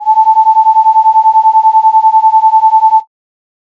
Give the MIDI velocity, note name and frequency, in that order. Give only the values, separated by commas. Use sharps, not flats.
100, A5, 880 Hz